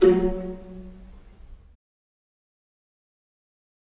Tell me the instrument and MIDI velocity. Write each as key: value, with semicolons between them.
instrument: acoustic string instrument; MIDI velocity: 50